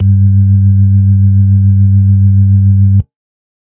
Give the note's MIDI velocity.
50